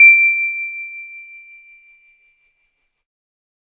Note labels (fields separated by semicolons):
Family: keyboard; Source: electronic; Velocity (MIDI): 75